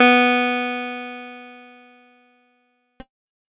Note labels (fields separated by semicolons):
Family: keyboard; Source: electronic; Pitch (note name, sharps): B3; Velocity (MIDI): 100; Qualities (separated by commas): bright